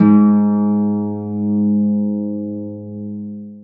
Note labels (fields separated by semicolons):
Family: string; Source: acoustic; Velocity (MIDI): 127; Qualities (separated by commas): long release, reverb